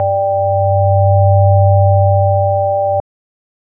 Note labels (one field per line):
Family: organ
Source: electronic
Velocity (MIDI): 100